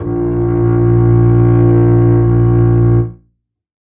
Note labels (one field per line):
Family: string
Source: acoustic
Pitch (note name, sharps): A#1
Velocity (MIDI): 75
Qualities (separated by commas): reverb